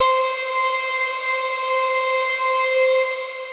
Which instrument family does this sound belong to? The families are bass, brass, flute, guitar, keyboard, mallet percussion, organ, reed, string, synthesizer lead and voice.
guitar